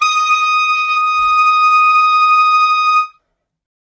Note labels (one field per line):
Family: reed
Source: acoustic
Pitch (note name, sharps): D#6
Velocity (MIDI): 75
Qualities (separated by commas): reverb